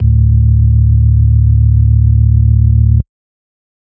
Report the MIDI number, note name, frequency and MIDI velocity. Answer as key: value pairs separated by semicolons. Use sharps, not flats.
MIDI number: 26; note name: D1; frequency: 36.71 Hz; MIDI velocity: 25